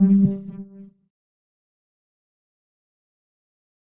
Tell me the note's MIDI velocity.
25